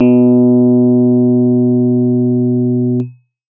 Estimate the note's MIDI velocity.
100